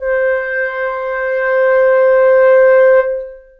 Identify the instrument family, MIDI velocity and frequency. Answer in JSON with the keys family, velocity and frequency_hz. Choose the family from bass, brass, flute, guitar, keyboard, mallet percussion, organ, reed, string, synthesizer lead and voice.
{"family": "reed", "velocity": 25, "frequency_hz": 523.3}